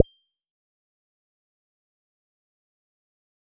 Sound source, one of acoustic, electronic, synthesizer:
synthesizer